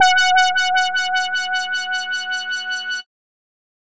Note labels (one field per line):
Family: bass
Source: synthesizer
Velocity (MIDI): 127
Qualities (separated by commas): bright, distorted